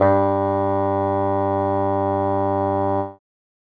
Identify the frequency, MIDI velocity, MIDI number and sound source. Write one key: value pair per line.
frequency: 98 Hz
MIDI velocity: 100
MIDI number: 43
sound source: acoustic